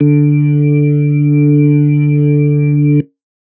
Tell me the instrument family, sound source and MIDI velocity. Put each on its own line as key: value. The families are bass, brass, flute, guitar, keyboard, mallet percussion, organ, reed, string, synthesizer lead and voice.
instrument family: organ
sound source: electronic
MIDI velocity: 100